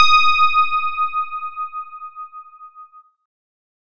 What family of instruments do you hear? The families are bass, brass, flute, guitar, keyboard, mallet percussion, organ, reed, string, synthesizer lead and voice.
keyboard